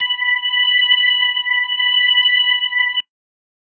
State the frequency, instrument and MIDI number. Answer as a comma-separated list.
987.8 Hz, electronic organ, 83